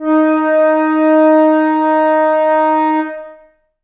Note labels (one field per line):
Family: flute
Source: acoustic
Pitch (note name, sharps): D#4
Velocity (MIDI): 25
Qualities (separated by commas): long release, reverb